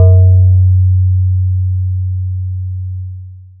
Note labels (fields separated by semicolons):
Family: mallet percussion; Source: electronic; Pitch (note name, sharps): F#2; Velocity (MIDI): 25; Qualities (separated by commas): long release, multiphonic